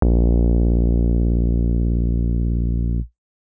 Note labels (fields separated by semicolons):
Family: keyboard; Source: electronic; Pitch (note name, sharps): A#1; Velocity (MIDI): 100; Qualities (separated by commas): distorted